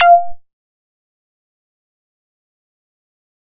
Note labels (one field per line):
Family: bass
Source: synthesizer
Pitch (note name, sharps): F5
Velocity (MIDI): 75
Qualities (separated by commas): fast decay, percussive